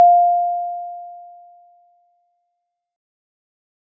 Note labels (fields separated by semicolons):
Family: mallet percussion; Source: acoustic; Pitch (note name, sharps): F5; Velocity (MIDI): 75